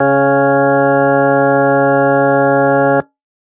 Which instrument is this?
electronic organ